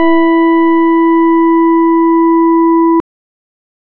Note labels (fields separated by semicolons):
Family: organ; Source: electronic; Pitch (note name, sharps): E4; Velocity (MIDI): 50